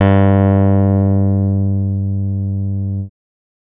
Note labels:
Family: bass; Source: synthesizer; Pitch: G2; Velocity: 50; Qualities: distorted

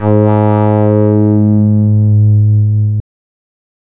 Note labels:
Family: bass; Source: synthesizer; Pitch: G#2; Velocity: 127; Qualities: distorted, non-linear envelope

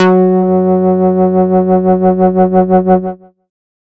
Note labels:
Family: bass; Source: synthesizer; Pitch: F#3; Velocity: 75; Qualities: distorted

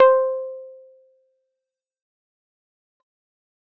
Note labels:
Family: keyboard; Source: electronic; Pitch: C5; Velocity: 50; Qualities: fast decay, percussive

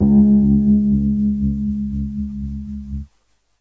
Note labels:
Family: keyboard; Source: electronic; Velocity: 50; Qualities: dark

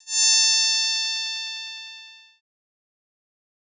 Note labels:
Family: bass; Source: synthesizer; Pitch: A5; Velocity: 50; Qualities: bright, distorted, fast decay

